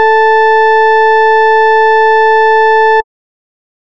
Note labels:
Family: bass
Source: synthesizer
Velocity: 127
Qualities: distorted

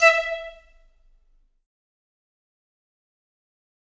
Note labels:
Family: flute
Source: acoustic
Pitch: E5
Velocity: 75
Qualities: fast decay, percussive, reverb

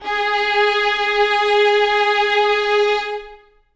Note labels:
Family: string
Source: acoustic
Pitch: G#4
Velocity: 75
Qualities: reverb

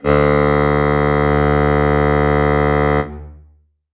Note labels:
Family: reed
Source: acoustic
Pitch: D2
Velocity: 127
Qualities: long release, reverb

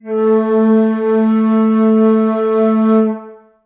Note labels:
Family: flute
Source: acoustic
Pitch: A3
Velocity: 75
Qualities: dark, reverb

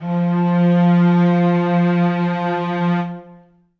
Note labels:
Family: string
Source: acoustic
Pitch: F3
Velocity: 75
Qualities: reverb

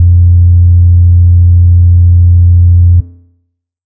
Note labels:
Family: bass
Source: synthesizer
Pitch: F2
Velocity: 25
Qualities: dark

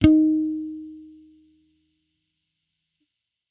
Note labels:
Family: bass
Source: electronic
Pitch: D#4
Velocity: 25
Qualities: distorted

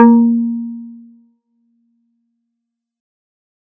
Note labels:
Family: guitar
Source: synthesizer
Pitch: A#3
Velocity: 50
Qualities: dark

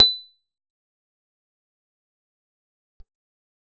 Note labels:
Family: guitar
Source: acoustic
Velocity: 127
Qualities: bright, fast decay, percussive

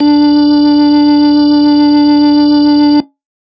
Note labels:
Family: organ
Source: electronic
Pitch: D4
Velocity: 100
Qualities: distorted

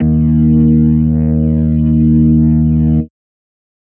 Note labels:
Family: organ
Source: electronic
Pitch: D#2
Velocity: 75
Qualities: dark, distorted

